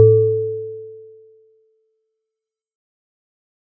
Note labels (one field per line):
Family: mallet percussion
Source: acoustic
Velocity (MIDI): 75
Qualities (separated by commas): fast decay